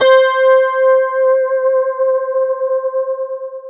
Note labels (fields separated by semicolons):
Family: guitar; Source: electronic; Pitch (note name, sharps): C5; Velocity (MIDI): 50; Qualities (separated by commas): long release, multiphonic, non-linear envelope